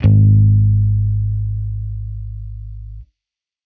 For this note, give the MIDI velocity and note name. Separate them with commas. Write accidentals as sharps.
127, G#1